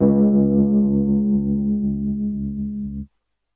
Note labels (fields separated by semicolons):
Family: keyboard; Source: electronic; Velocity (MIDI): 75